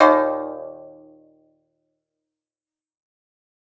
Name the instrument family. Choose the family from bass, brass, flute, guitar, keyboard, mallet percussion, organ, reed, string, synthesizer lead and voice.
guitar